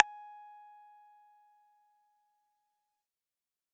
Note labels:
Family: bass; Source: synthesizer; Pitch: G#5; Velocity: 100; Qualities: fast decay, percussive

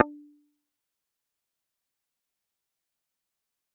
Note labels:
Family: bass; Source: synthesizer; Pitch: D4; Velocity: 127; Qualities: fast decay, percussive

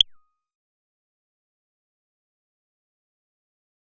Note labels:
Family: bass; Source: synthesizer; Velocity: 50; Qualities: fast decay, percussive

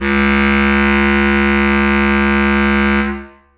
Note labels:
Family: reed; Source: acoustic; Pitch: C#2; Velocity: 127; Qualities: reverb

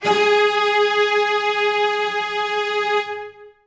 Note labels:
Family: string; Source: acoustic; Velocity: 127; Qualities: long release, reverb

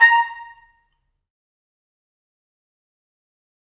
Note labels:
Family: brass; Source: acoustic; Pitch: A#5; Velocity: 50; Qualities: fast decay, percussive, reverb

